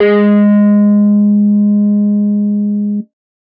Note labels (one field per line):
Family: guitar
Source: electronic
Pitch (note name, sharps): G#3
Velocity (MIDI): 75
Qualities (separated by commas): distorted